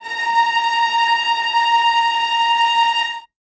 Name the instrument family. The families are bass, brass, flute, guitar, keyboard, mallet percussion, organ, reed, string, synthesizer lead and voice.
string